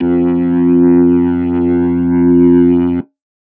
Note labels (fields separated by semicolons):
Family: organ; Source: electronic; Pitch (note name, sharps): F2; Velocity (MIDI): 127; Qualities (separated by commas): distorted